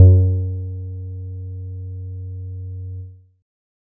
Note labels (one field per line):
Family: guitar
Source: synthesizer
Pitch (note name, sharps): F#2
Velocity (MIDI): 50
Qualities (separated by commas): dark